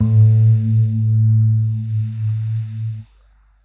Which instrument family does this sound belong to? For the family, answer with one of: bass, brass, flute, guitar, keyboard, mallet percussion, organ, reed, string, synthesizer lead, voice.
keyboard